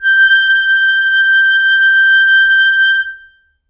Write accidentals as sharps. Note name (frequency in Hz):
G6 (1568 Hz)